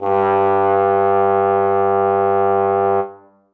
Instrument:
acoustic brass instrument